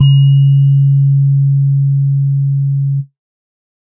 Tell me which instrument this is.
electronic keyboard